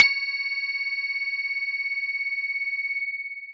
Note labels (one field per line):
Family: mallet percussion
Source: electronic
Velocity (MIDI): 127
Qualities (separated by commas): long release